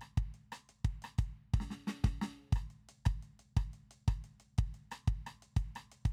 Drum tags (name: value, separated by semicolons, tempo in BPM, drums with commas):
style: chacarera; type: beat; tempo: 118 BPM; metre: 4/4; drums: closed hi-hat, snare, cross-stick, kick